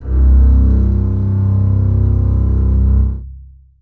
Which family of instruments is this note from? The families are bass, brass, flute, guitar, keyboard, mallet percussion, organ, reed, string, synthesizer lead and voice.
string